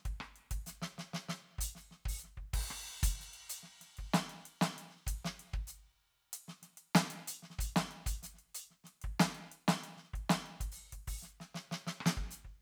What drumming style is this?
funk